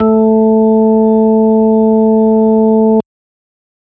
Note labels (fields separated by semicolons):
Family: organ; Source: electronic; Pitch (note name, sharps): A3; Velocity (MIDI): 50